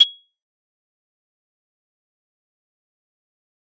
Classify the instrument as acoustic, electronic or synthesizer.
acoustic